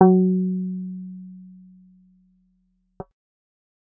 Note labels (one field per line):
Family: bass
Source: synthesizer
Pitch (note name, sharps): F#3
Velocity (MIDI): 75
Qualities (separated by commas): dark